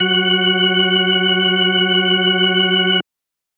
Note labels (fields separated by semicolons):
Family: organ; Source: electronic; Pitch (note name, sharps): F#3; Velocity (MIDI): 25